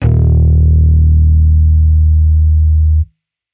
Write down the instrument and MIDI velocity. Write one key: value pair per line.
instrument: electronic bass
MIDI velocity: 75